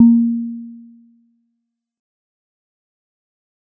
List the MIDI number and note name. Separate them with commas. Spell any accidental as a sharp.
58, A#3